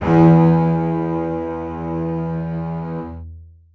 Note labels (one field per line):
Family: string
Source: acoustic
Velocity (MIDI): 127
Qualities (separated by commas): long release, reverb